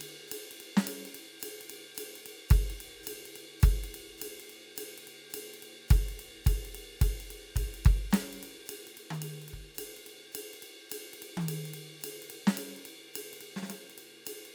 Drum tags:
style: swing; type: beat; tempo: 215 BPM; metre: 4/4; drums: ride, hi-hat pedal, snare, high tom, kick

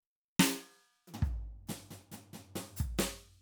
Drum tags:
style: half-time rock; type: fill; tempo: 140 BPM; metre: 4/4; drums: closed hi-hat, hi-hat pedal, snare, high tom, floor tom, kick

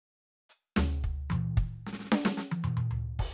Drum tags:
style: rock; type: fill; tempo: 112 BPM; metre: 4/4; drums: crash, hi-hat pedal, snare, high tom, mid tom, floor tom, kick

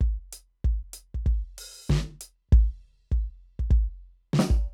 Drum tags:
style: funk; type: beat; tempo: 96 BPM; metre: 4/4; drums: crash, closed hi-hat, open hi-hat, hi-hat pedal, snare, kick

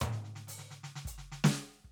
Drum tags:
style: fast funk; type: fill; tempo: 125 BPM; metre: 4/4; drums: closed hi-hat, hi-hat pedal, snare, high tom, kick

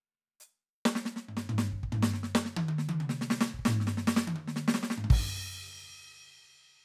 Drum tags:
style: hip-hop; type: fill; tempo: 140 BPM; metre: 4/4; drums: crash, hi-hat pedal, snare, high tom, mid tom, floor tom, kick

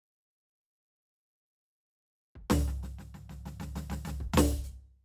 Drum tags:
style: funk; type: fill; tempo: 95 BPM; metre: 4/4; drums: hi-hat pedal, snare, floor tom, kick

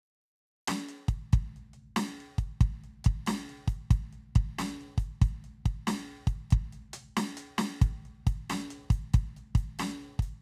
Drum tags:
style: rock; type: beat; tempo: 92 BPM; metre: 4/4; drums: closed hi-hat, snare, kick

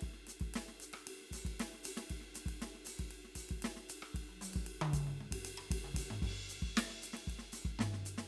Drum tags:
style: jazz-funk; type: beat; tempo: 116 BPM; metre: 4/4; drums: ride, hi-hat pedal, snare, cross-stick, high tom, mid tom, floor tom, kick

